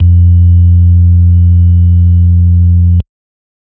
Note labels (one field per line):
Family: organ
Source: electronic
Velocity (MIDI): 75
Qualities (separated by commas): dark